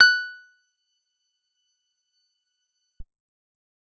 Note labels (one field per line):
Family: guitar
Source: acoustic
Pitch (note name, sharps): F#6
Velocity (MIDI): 100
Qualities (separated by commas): percussive